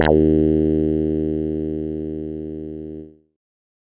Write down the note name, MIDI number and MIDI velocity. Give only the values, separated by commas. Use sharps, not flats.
D#2, 39, 127